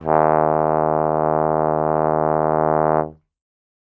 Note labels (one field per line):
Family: brass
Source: acoustic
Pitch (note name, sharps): D#2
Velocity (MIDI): 25